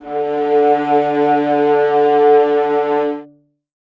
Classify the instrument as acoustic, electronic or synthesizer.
acoustic